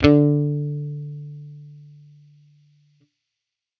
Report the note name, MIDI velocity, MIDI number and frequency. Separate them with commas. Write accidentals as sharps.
D3, 100, 50, 146.8 Hz